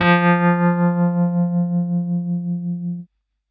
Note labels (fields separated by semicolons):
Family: keyboard; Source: electronic; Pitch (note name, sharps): F3; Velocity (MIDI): 127